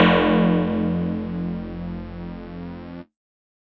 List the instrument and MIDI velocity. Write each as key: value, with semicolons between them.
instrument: electronic mallet percussion instrument; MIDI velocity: 25